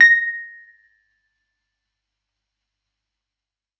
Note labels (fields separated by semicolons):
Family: keyboard; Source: electronic; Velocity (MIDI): 100; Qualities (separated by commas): percussive